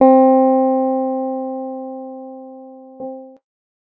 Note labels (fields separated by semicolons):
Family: guitar; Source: electronic; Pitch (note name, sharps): C4; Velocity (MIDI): 25